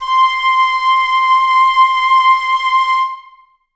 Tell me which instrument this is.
acoustic reed instrument